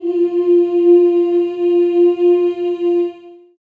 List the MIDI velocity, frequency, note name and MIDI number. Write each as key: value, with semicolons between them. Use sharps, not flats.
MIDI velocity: 50; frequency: 349.2 Hz; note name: F4; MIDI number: 65